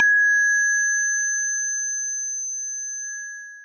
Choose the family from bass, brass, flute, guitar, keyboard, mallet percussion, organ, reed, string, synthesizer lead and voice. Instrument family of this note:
mallet percussion